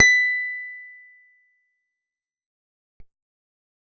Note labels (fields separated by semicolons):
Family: guitar; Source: acoustic; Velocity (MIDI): 75; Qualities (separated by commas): fast decay